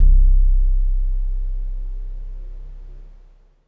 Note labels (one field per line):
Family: guitar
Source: electronic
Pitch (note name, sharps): C1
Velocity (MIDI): 75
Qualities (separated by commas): dark